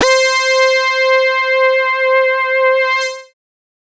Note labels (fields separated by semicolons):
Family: bass; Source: synthesizer; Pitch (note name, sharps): C5; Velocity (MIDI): 50; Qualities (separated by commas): distorted, multiphonic